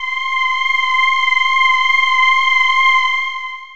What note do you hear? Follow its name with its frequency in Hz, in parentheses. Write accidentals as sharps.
C6 (1047 Hz)